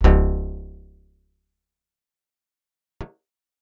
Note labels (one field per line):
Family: guitar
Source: acoustic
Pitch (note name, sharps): C#1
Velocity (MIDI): 127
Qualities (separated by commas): fast decay, reverb